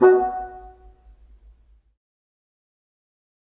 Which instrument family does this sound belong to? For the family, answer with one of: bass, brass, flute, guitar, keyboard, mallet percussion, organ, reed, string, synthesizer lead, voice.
reed